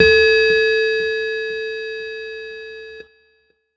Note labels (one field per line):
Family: keyboard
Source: electronic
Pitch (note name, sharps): A4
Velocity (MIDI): 75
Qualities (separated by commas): bright, distorted